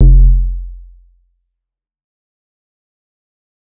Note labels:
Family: bass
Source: synthesizer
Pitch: F1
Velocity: 50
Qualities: dark, fast decay

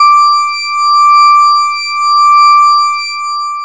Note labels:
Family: bass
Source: synthesizer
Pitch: D6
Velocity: 127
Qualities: bright, distorted, long release

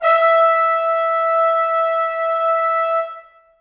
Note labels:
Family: brass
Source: acoustic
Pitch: E5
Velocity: 50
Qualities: reverb

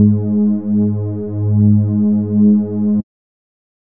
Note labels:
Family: bass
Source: synthesizer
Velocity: 25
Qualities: dark

